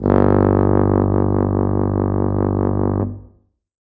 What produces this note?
acoustic brass instrument